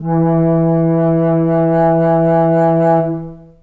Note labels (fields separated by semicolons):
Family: flute; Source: acoustic; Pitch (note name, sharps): E3; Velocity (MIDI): 75; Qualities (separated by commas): long release, reverb